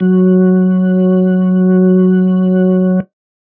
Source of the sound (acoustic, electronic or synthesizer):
electronic